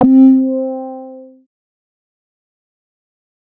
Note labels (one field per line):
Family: bass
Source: synthesizer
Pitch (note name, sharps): C4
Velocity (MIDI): 75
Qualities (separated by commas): distorted, fast decay